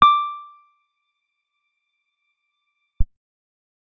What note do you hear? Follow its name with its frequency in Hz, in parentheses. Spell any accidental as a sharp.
D6 (1175 Hz)